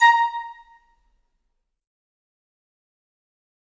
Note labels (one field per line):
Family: flute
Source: acoustic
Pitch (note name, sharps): A#5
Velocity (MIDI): 75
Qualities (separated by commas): fast decay, percussive, reverb